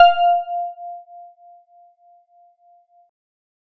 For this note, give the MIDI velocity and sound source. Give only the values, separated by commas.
75, electronic